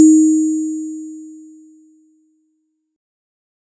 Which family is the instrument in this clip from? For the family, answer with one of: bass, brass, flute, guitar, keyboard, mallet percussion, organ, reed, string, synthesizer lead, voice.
mallet percussion